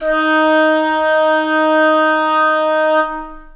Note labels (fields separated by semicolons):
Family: reed; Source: acoustic; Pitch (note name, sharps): D#4; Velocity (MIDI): 50; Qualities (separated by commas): long release, reverb